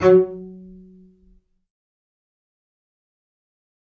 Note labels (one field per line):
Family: string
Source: acoustic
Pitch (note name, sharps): F#3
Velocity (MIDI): 100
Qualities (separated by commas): fast decay, percussive, reverb